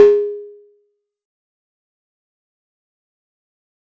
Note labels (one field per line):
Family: mallet percussion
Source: acoustic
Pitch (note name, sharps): G#4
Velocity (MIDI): 100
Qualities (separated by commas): fast decay, percussive